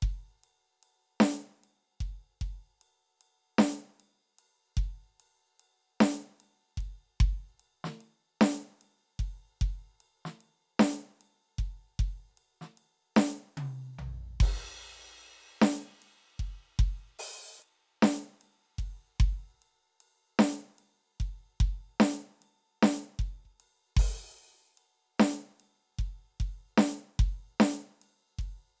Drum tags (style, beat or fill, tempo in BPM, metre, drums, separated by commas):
rock, beat, 50 BPM, 4/4, crash, ride, open hi-hat, hi-hat pedal, snare, high tom, floor tom, kick